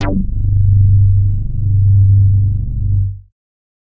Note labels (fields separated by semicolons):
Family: bass; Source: synthesizer; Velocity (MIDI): 75; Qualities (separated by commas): distorted